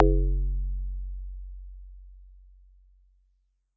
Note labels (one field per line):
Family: guitar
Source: synthesizer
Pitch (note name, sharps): F#1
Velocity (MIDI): 100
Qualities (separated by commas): dark